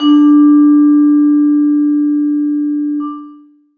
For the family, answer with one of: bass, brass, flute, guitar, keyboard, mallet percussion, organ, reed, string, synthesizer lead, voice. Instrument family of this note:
mallet percussion